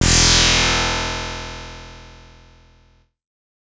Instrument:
synthesizer bass